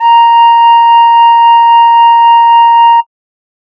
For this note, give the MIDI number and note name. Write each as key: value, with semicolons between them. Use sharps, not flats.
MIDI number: 82; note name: A#5